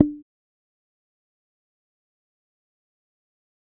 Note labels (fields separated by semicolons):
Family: bass; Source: electronic; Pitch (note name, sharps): D4; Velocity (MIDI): 25; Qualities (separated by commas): fast decay, percussive